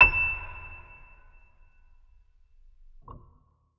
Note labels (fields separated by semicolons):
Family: organ; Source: electronic; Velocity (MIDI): 50; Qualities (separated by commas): percussive, reverb